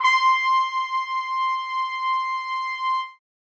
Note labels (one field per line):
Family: brass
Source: acoustic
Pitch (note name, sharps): C6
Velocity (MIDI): 75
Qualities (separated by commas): reverb